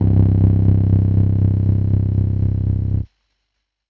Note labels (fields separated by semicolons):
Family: keyboard; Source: electronic; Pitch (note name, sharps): C1; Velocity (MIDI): 75; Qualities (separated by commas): distorted, tempo-synced